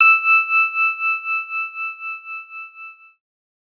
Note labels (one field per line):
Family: keyboard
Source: electronic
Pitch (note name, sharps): E6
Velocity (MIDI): 25